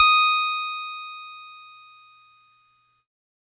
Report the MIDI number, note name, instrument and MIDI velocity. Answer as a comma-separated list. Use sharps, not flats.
87, D#6, electronic keyboard, 25